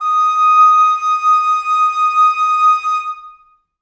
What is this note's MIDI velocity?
100